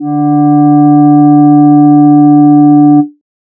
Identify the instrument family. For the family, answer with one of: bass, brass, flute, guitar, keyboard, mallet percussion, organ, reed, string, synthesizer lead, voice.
voice